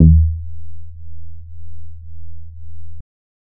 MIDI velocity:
50